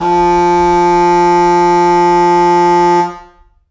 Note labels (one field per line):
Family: reed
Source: acoustic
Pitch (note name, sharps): F3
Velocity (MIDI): 127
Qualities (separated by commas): distorted, long release, reverb